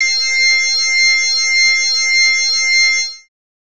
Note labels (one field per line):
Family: bass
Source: synthesizer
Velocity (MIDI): 50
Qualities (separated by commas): bright, distorted